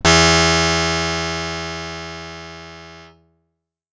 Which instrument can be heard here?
acoustic guitar